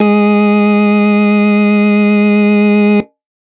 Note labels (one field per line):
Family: organ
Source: electronic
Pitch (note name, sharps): G#3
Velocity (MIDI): 127